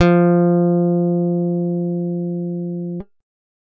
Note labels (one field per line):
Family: guitar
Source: acoustic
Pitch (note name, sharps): F3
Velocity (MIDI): 25